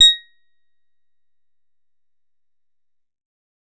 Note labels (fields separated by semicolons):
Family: bass; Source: synthesizer; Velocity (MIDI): 127; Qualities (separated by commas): bright, distorted, percussive